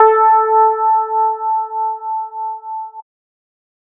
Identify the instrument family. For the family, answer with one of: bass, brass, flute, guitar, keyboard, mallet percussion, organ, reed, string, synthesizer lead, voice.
bass